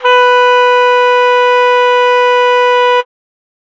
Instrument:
acoustic reed instrument